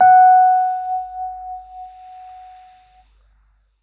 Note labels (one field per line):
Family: keyboard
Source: electronic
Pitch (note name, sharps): F#5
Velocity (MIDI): 25